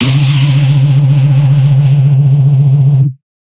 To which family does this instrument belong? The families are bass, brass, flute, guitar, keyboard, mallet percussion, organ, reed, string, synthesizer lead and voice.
guitar